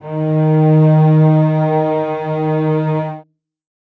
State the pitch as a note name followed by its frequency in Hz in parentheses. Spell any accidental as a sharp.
D#3 (155.6 Hz)